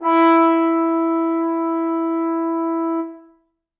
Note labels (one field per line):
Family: brass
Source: acoustic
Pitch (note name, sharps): E4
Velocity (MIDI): 100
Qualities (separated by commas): bright, reverb